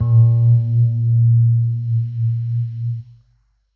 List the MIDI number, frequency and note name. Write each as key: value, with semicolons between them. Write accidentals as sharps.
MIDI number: 46; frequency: 116.5 Hz; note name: A#2